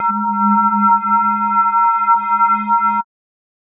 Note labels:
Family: mallet percussion; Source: electronic; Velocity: 50; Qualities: multiphonic, non-linear envelope

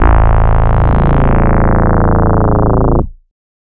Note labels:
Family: bass; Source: synthesizer; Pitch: A0; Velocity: 127; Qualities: bright, distorted

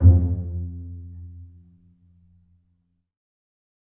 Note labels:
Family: string; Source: acoustic; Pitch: F2; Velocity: 127; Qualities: dark, reverb

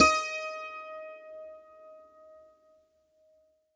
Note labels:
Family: guitar; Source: acoustic; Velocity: 127; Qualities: bright, reverb

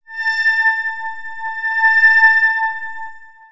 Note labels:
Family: synthesizer lead; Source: synthesizer; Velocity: 75; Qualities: bright, long release, non-linear envelope

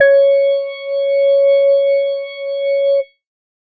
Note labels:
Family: organ; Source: electronic; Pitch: C#5; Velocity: 25

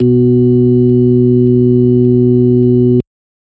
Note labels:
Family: organ; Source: electronic; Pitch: B2; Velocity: 50

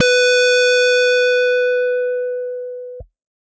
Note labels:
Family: guitar; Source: electronic; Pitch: B4; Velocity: 127; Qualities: bright, distorted

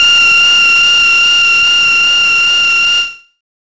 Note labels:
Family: bass; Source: synthesizer; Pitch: F6; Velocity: 100; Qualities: non-linear envelope

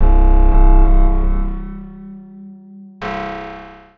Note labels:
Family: guitar; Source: acoustic; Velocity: 50; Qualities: reverb

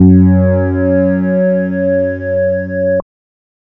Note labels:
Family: bass; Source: synthesizer; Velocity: 75; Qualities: distorted, multiphonic

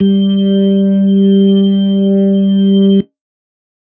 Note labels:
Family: organ; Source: electronic; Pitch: G3; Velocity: 127

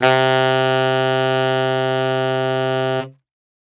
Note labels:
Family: reed; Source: acoustic; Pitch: C3; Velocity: 75

